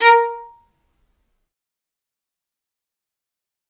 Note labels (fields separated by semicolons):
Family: string; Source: acoustic; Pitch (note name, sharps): A#4; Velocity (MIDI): 100; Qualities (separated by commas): fast decay, percussive, reverb